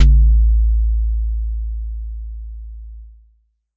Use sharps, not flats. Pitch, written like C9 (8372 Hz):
A1 (55 Hz)